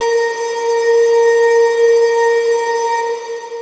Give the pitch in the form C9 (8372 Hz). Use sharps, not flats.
A#4 (466.2 Hz)